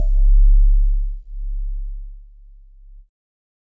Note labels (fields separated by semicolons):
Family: keyboard; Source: electronic; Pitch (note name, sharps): C#1; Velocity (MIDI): 25; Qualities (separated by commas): multiphonic